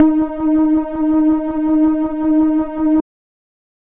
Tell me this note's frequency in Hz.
311.1 Hz